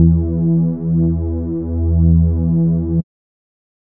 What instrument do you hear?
synthesizer bass